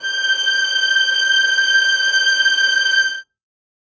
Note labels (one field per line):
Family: string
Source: acoustic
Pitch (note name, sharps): G6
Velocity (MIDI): 100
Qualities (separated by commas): reverb